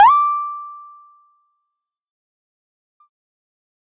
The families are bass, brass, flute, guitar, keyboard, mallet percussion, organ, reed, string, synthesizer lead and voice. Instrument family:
guitar